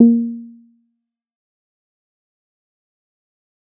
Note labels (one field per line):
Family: bass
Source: synthesizer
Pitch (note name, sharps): A#3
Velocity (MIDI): 50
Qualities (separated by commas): dark, fast decay, percussive